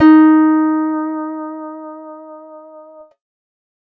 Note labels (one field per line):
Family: guitar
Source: acoustic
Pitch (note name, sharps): D#4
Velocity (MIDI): 25